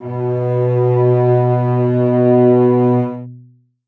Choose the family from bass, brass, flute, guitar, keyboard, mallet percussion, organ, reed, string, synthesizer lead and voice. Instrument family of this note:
string